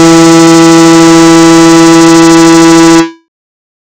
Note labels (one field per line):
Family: bass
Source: synthesizer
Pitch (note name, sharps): E3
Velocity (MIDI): 25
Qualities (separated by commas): bright, distorted